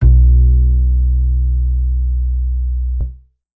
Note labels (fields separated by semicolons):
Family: bass; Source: acoustic; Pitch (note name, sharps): B1; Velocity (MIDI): 100